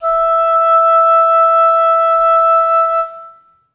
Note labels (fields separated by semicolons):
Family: reed; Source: acoustic; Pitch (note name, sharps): E5; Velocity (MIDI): 50; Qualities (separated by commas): reverb